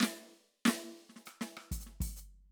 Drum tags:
funk, fill, 95 BPM, 4/4, closed hi-hat, open hi-hat, hi-hat pedal, snare, cross-stick, kick

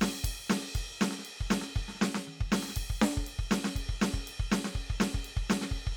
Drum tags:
rock, beat, 120 BPM, 4/4, crash, ride, snare, high tom, kick

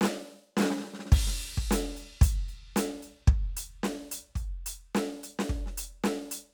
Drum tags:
swing, beat, 110 BPM, 4/4, crash, closed hi-hat, snare, kick

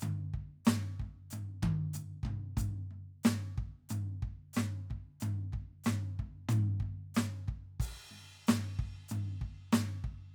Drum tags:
rock, beat, 93 BPM, 4/4, crash, hi-hat pedal, snare, high tom, mid tom, floor tom, kick

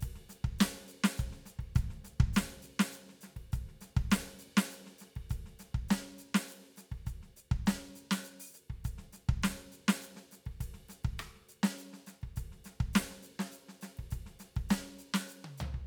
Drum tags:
rock, beat, 102 BPM, 3/4, ride, closed hi-hat, hi-hat pedal, snare, cross-stick, high tom, floor tom, kick

